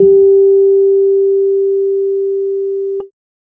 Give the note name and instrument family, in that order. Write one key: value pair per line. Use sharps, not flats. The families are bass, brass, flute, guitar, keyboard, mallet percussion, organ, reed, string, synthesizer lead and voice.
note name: G4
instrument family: keyboard